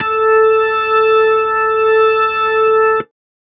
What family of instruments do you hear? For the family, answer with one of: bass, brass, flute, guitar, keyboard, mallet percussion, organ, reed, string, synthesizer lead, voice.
organ